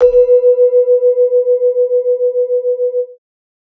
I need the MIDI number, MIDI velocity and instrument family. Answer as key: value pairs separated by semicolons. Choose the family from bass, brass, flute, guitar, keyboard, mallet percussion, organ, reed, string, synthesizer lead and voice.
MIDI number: 71; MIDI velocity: 100; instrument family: mallet percussion